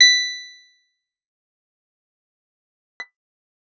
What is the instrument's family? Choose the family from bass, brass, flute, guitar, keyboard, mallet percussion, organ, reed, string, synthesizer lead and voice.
guitar